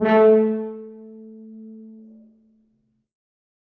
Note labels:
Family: brass; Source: acoustic; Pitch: A3; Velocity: 127; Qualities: reverb

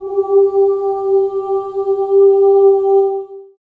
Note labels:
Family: voice; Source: acoustic; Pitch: G4; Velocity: 127; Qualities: long release, reverb

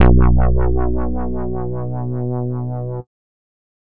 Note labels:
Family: bass; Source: synthesizer; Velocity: 75; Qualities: dark, distorted

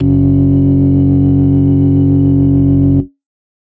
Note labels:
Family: organ; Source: electronic; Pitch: F#1; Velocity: 100; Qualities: distorted

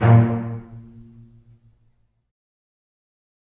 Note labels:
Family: string; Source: acoustic; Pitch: A#2; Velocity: 25; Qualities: fast decay, reverb

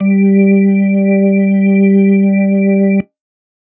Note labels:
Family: organ; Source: electronic; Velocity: 100; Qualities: dark

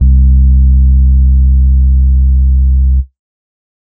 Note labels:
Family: keyboard; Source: electronic; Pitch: C2; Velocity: 25; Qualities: dark

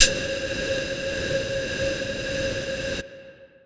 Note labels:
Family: flute; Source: acoustic; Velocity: 50; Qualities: distorted

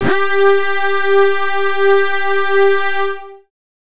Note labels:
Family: bass; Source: synthesizer; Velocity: 100; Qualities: bright, distorted

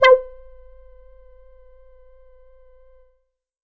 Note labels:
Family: bass; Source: synthesizer; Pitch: C5; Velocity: 25; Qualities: distorted, percussive, tempo-synced

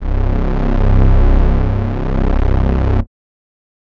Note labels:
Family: reed; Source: acoustic; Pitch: C1; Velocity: 127

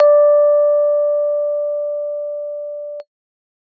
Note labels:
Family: keyboard; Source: electronic; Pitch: D5; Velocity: 50

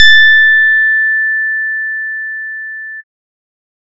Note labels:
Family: bass; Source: synthesizer; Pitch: A6; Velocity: 25

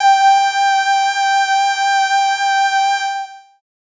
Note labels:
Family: voice; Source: synthesizer; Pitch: G5; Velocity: 127; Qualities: bright

